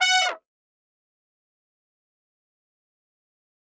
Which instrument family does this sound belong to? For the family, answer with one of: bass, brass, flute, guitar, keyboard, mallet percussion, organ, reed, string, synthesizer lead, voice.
brass